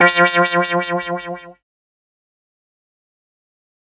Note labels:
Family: keyboard; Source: synthesizer; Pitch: F3; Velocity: 25; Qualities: distorted, fast decay

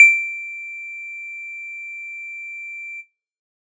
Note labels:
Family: bass; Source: synthesizer; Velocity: 25

